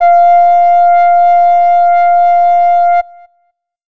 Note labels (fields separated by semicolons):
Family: flute; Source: acoustic; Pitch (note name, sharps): F5; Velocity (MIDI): 50